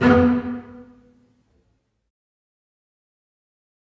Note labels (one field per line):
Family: string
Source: acoustic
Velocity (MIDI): 25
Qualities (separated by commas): fast decay, reverb